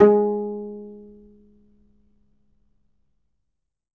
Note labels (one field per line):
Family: guitar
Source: acoustic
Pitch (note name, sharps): G#3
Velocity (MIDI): 127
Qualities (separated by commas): reverb